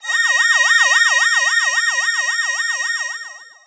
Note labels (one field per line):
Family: voice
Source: synthesizer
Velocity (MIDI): 50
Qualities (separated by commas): bright, distorted, long release